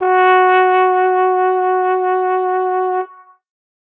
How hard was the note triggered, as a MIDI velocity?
50